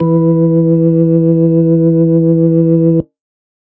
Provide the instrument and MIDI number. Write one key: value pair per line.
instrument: electronic organ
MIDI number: 52